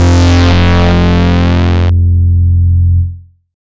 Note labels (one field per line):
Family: bass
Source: synthesizer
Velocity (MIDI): 127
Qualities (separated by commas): bright, distorted